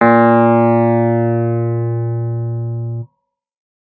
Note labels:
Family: keyboard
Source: electronic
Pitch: A#2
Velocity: 127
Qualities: distorted

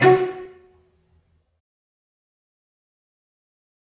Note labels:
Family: string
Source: acoustic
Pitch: F#4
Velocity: 25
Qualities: fast decay, percussive, reverb

